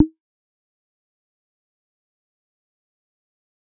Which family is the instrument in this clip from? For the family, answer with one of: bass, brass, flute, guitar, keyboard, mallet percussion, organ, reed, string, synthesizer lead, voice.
bass